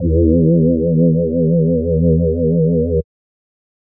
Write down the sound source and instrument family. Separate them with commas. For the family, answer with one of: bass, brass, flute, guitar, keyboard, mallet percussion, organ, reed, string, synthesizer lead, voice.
synthesizer, voice